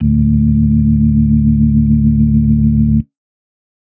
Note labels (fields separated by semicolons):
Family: organ; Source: electronic; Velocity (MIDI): 50